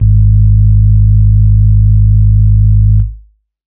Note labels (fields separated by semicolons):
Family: organ; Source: electronic; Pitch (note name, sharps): G#1; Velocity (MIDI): 25; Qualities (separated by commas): dark